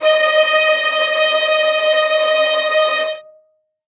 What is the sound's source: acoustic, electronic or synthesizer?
acoustic